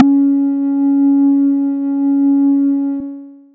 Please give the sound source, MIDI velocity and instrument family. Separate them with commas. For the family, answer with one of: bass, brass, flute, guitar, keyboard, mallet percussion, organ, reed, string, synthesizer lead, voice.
synthesizer, 75, bass